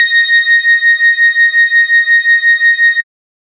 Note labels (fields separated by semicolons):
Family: bass; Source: synthesizer; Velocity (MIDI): 75